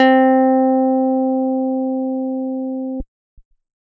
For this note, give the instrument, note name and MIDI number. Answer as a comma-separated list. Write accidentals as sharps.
electronic keyboard, C4, 60